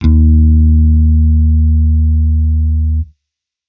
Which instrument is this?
electronic bass